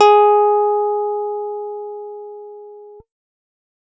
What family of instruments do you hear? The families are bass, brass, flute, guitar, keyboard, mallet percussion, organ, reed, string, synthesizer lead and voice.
guitar